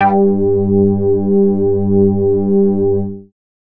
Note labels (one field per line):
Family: bass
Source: synthesizer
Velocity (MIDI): 25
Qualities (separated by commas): distorted